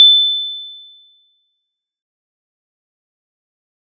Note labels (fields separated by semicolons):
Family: mallet percussion; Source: acoustic; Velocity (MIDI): 100; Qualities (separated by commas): fast decay